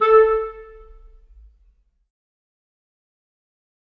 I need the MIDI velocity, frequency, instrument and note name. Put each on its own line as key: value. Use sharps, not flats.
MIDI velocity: 75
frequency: 440 Hz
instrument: acoustic reed instrument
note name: A4